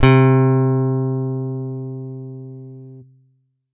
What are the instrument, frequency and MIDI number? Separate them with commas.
electronic guitar, 130.8 Hz, 48